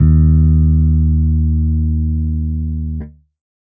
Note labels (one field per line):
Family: bass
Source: electronic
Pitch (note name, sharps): D#2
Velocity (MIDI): 25